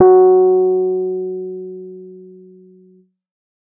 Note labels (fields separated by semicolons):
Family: keyboard; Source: electronic; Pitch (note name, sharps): F#4; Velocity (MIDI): 75